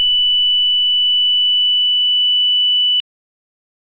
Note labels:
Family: organ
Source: electronic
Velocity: 25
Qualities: bright

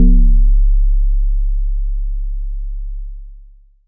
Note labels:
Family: mallet percussion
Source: electronic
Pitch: C#1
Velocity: 50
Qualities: long release, multiphonic

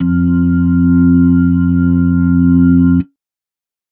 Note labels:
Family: organ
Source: electronic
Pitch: F2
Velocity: 25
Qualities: dark

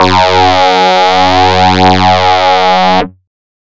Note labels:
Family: bass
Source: synthesizer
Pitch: F#2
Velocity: 127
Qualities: bright, distorted

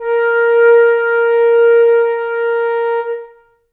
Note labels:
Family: flute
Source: acoustic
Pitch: A#4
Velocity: 50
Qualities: reverb

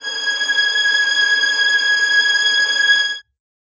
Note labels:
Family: string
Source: acoustic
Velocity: 75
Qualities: reverb

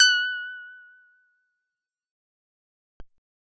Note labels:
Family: bass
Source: synthesizer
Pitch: F#6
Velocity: 127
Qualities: bright, fast decay

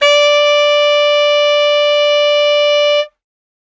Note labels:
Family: reed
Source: acoustic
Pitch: D5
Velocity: 75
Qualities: bright

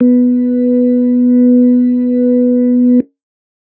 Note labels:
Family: organ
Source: electronic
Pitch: B3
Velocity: 75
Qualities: dark

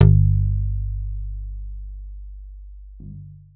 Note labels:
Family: guitar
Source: electronic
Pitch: G1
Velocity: 127

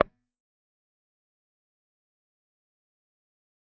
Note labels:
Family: guitar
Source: electronic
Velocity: 25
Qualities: fast decay, percussive

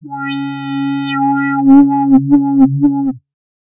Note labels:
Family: bass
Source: synthesizer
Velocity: 75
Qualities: distorted, non-linear envelope

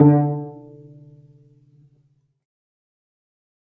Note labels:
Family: string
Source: acoustic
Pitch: D3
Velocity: 75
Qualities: dark, fast decay, percussive, reverb

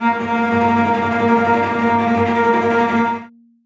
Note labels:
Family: string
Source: acoustic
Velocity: 100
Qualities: bright, non-linear envelope, reverb

